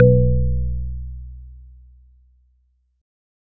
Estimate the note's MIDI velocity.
75